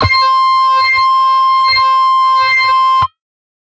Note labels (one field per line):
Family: guitar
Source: synthesizer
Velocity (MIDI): 127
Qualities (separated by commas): bright, distorted